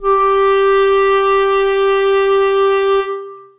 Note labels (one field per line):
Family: reed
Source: acoustic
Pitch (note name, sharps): G4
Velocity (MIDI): 25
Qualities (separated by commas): long release, reverb